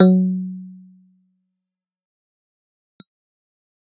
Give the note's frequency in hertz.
185 Hz